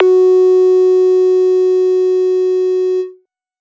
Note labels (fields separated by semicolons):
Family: bass; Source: synthesizer; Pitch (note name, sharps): F#4; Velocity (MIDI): 50; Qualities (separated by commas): distorted